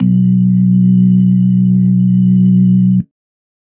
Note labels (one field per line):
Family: organ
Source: electronic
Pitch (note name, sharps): B1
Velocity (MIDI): 127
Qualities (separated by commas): dark